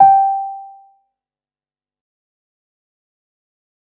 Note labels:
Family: keyboard; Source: electronic; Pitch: G5; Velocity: 100; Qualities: fast decay

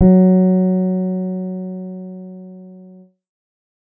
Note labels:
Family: keyboard; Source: synthesizer; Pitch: F#3; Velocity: 25; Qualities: dark

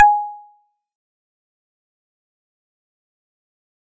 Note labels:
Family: mallet percussion; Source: acoustic; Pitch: G#5; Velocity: 100; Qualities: fast decay, percussive

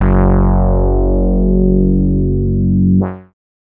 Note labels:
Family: bass; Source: synthesizer; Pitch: F#1; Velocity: 25; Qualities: distorted, multiphonic

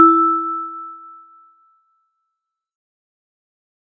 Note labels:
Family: mallet percussion; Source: acoustic; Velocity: 50; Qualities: fast decay

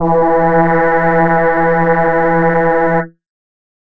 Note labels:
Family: voice; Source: synthesizer; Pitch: E3; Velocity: 75; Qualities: multiphonic

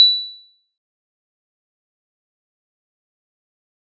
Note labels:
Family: mallet percussion; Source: acoustic; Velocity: 50; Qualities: fast decay, percussive

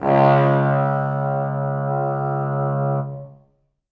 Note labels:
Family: brass; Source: acoustic; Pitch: C#2; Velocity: 25; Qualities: bright, reverb

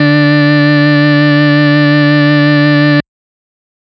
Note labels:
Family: organ; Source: electronic; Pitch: D3; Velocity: 50; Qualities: bright, distorted

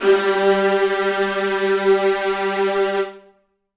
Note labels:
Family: string; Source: acoustic; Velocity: 127; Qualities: reverb

